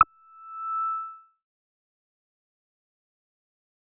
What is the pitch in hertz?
1319 Hz